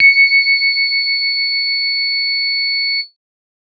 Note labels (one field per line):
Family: bass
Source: synthesizer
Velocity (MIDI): 127